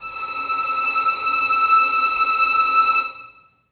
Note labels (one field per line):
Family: string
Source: acoustic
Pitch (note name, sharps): E6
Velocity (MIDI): 50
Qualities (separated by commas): bright, non-linear envelope, reverb